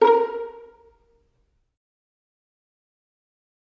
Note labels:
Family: string; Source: acoustic; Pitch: A#4; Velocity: 75; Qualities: dark, fast decay, percussive, reverb

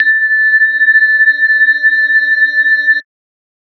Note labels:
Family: mallet percussion; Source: electronic; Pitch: A6; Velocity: 25; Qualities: multiphonic, non-linear envelope

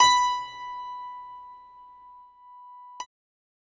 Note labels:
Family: keyboard; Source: electronic; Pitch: B5; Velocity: 127; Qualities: bright

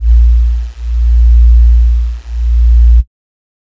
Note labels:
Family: flute; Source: synthesizer; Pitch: A#1; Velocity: 75; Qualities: dark

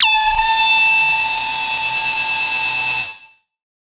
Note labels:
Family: synthesizer lead; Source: synthesizer; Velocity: 75; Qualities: bright, distorted, multiphonic, non-linear envelope

